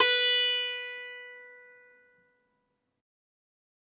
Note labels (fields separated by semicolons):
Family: guitar; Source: acoustic; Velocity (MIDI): 127; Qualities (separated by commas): bright, multiphonic, reverb